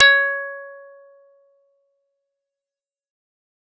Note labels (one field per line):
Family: guitar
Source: acoustic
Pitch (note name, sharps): C#5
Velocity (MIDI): 25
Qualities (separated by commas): fast decay